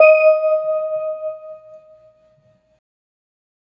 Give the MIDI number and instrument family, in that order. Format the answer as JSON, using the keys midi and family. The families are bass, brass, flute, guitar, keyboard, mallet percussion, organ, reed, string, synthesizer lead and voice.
{"midi": 75, "family": "organ"}